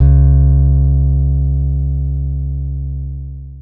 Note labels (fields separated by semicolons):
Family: guitar; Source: acoustic; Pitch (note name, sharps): C#2; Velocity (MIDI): 25; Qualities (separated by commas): dark, long release